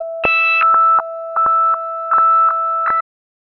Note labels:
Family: bass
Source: synthesizer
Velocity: 50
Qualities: tempo-synced

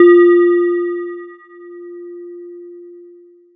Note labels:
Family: mallet percussion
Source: electronic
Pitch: F4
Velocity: 50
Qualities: multiphonic

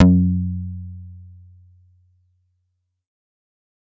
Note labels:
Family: bass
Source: synthesizer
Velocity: 100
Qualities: distorted

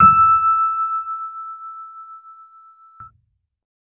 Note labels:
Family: keyboard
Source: electronic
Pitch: E6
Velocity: 75

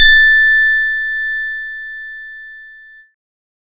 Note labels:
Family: keyboard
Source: electronic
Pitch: A6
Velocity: 75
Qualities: distorted

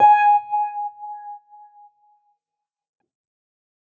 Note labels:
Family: keyboard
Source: electronic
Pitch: G#5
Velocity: 127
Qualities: fast decay

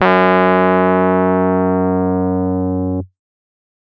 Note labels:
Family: keyboard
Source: electronic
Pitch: F#2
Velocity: 100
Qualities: distorted

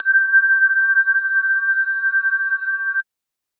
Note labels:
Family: mallet percussion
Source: electronic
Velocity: 127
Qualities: multiphonic, non-linear envelope

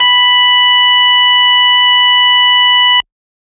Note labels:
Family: organ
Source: electronic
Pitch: B5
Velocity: 25

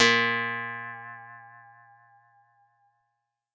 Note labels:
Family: guitar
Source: acoustic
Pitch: A#2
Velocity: 127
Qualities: bright

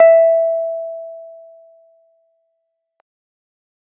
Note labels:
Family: keyboard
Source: electronic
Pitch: E5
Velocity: 75

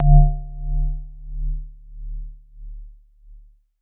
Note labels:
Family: mallet percussion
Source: acoustic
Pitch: D1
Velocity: 75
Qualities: dark, non-linear envelope

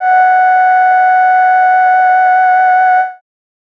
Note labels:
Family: voice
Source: synthesizer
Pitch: F#5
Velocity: 50

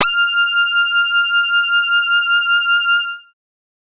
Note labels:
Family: bass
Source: synthesizer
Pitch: F6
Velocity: 127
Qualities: multiphonic

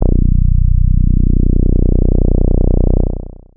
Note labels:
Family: bass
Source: synthesizer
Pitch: B0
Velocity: 127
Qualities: distorted, long release

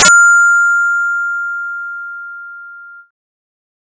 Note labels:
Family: bass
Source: synthesizer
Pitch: F6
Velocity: 100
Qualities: bright

